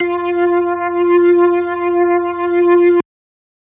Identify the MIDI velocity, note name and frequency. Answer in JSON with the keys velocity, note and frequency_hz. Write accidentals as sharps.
{"velocity": 127, "note": "F4", "frequency_hz": 349.2}